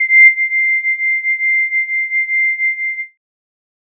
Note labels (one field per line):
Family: flute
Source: synthesizer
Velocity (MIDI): 75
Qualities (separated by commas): distorted